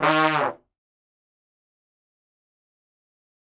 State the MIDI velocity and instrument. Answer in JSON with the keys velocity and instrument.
{"velocity": 25, "instrument": "acoustic brass instrument"}